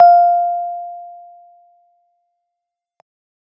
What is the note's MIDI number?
77